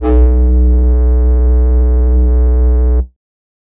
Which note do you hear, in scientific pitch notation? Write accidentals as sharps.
B1